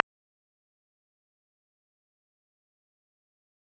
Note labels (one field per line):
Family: guitar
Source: electronic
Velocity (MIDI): 50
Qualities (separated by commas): fast decay, percussive